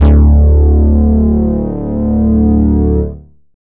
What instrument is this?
synthesizer bass